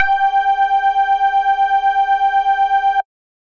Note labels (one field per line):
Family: bass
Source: synthesizer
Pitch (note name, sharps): G5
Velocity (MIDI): 100